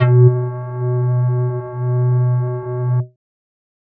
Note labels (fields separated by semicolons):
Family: flute; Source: synthesizer; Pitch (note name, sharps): B2; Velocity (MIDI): 75; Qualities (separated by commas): distorted